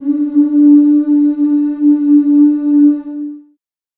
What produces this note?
acoustic voice